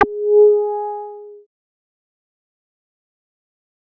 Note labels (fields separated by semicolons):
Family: bass; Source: synthesizer; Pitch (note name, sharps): G#4; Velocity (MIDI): 127; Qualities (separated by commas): distorted, fast decay